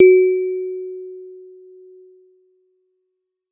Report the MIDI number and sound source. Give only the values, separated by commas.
66, acoustic